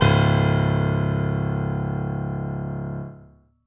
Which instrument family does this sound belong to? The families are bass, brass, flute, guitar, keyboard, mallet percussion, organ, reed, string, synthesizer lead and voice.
keyboard